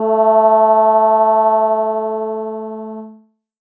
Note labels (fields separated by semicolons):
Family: keyboard; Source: electronic; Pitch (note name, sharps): A3; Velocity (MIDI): 25; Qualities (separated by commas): distorted, multiphonic